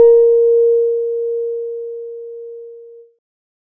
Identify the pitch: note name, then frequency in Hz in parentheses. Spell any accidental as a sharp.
A#4 (466.2 Hz)